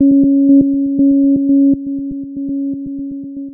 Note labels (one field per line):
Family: synthesizer lead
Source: synthesizer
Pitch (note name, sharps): C#4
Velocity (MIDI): 75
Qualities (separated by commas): dark, long release, tempo-synced